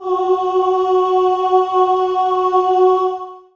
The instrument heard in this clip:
acoustic voice